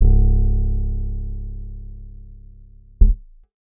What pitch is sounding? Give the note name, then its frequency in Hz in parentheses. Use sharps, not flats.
C#1 (34.65 Hz)